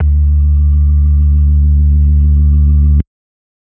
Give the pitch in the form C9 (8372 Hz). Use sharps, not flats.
D2 (73.42 Hz)